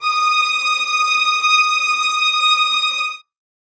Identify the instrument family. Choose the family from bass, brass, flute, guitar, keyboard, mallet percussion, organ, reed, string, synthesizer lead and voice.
string